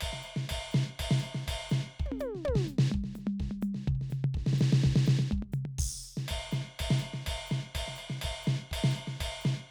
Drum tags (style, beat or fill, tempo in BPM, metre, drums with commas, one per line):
calypso
beat
124 BPM
4/4
crash, ride, ride bell, hi-hat pedal, percussion, snare, high tom, mid tom, floor tom, kick